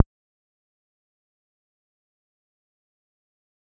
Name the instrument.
synthesizer bass